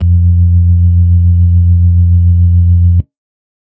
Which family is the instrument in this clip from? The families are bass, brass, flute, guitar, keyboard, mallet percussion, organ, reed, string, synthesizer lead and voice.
organ